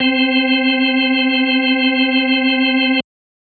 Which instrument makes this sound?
electronic organ